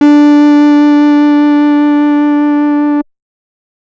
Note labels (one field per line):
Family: bass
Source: synthesizer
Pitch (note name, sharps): D4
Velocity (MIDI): 50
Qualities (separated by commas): distorted